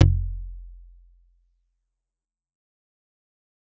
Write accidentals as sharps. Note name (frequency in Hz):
F1 (43.65 Hz)